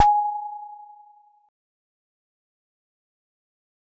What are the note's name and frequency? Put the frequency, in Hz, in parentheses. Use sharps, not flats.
G#5 (830.6 Hz)